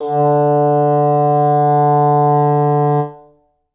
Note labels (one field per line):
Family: reed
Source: acoustic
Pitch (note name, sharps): D3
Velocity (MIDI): 25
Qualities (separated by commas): reverb